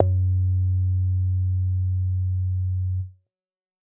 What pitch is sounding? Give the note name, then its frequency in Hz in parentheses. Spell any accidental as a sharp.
F#2 (92.5 Hz)